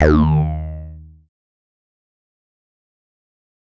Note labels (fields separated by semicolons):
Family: bass; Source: synthesizer; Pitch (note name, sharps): D#2; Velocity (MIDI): 75; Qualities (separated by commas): distorted, fast decay